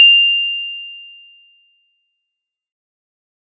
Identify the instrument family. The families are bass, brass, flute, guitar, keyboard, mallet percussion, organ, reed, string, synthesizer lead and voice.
keyboard